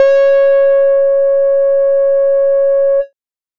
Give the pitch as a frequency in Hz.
554.4 Hz